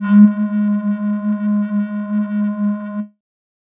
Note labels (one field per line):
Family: flute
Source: synthesizer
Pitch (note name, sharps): G#3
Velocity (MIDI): 25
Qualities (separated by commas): distorted